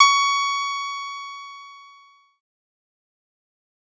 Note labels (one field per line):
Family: bass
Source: synthesizer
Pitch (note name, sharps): C#6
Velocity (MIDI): 75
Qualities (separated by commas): distorted, fast decay